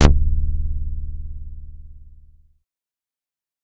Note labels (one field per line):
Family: bass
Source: synthesizer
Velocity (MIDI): 100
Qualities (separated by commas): distorted